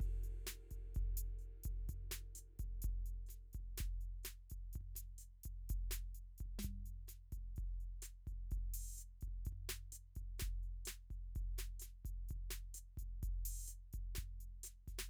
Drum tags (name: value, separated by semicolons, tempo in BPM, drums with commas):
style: bossa nova; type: beat; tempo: 127 BPM; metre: 4/4; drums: crash, closed hi-hat, open hi-hat, hi-hat pedal, snare, mid tom, kick